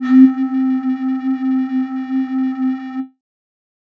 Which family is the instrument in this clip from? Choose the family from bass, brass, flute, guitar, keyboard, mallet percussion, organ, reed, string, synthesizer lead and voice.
flute